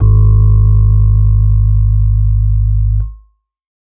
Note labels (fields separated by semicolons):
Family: keyboard; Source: electronic; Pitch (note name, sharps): G#1; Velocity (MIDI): 25